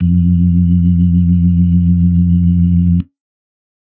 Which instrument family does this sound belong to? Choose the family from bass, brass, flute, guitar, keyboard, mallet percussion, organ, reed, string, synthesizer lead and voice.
organ